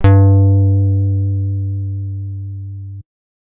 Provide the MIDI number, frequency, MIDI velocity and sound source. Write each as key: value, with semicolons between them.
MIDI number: 43; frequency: 98 Hz; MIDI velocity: 75; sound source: electronic